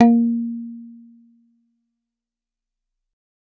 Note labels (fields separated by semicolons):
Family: bass; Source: synthesizer; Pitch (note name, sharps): A#3; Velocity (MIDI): 75